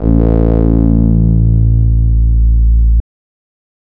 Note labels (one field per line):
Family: bass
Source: synthesizer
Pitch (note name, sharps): A1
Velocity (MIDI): 100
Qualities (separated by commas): distorted, non-linear envelope